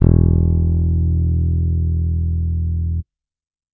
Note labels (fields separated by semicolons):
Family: bass; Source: electronic; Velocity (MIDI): 75